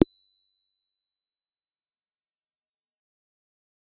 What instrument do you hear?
electronic keyboard